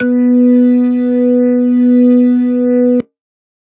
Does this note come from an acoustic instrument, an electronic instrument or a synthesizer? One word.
electronic